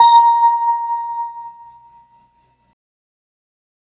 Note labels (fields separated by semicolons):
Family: organ; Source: electronic; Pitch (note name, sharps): A#5; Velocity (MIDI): 50